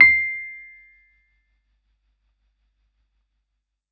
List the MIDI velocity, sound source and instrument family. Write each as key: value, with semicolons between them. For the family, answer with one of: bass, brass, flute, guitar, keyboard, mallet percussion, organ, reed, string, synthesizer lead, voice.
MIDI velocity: 100; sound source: electronic; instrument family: keyboard